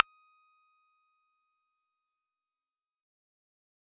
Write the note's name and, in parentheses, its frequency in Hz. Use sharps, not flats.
D#6 (1245 Hz)